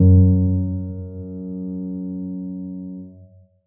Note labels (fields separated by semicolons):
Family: keyboard; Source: acoustic; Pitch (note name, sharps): F#2; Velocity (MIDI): 50; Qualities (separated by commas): dark, reverb